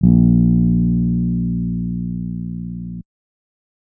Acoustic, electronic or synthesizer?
electronic